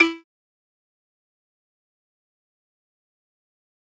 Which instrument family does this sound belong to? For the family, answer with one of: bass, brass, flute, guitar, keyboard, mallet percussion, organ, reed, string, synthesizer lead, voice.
mallet percussion